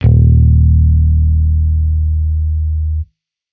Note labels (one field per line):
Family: bass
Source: electronic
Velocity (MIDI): 127